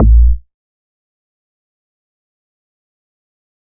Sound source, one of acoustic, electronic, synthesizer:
synthesizer